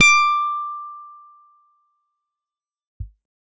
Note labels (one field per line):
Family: guitar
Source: electronic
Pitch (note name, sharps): D6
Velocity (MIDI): 75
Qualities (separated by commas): bright, distorted, fast decay